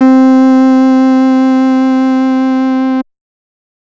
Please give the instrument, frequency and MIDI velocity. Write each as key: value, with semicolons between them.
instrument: synthesizer bass; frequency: 261.6 Hz; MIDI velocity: 127